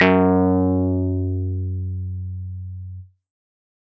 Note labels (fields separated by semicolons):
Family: keyboard; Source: electronic; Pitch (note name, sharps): F#2; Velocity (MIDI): 100; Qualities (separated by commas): distorted